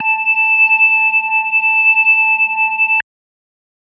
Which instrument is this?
electronic organ